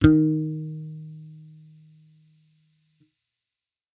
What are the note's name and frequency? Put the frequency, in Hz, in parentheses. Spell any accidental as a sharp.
D#3 (155.6 Hz)